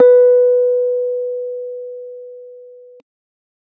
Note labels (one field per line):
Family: keyboard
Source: electronic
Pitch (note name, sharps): B4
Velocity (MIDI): 25